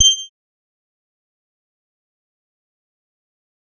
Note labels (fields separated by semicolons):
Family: bass; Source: synthesizer; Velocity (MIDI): 100; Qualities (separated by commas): bright, distorted, fast decay, percussive